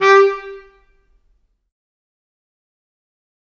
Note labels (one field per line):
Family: reed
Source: acoustic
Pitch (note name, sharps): G4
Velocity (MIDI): 127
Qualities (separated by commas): fast decay, percussive, reverb